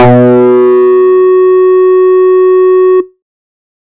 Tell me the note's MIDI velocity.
75